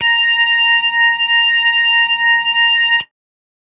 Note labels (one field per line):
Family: organ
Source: electronic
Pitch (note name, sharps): A#5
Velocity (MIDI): 100